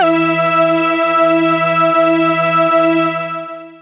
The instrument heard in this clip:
synthesizer lead